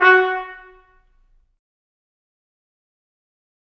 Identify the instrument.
acoustic brass instrument